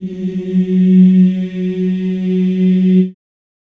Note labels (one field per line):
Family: voice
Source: acoustic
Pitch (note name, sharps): F#3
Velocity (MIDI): 25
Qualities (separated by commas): reverb